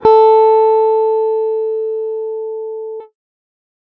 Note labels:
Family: guitar; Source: electronic; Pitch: A4; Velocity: 25

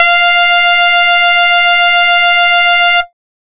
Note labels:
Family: bass; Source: synthesizer; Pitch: F5; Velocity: 127; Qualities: bright, distorted, multiphonic, tempo-synced

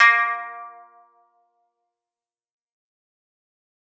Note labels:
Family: guitar; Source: acoustic; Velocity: 75; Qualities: fast decay, percussive

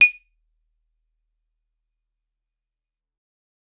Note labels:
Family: guitar; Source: acoustic; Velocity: 100; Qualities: fast decay, percussive

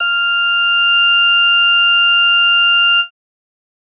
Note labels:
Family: bass; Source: synthesizer; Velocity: 50; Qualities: bright, distorted

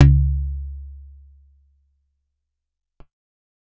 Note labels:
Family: guitar; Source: acoustic; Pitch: C#2; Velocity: 127; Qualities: dark, fast decay

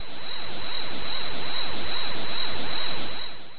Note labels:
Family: voice; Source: synthesizer; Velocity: 50; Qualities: bright, distorted, long release

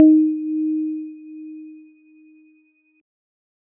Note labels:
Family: keyboard; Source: electronic; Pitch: D#4; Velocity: 50; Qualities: dark

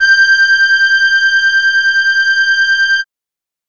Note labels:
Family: keyboard; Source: acoustic; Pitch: G6; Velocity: 75; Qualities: bright

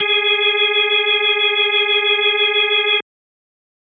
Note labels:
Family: organ; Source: electronic; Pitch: G#4; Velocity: 50

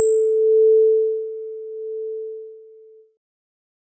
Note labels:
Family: keyboard; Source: electronic; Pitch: A4; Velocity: 127; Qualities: multiphonic

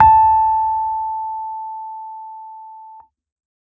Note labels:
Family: keyboard; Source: electronic; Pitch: A5; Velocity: 100

